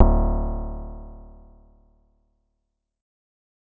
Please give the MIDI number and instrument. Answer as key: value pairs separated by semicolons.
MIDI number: 26; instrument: synthesizer bass